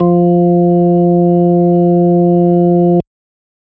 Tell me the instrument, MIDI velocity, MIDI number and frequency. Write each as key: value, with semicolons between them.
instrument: electronic organ; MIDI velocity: 50; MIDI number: 53; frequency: 174.6 Hz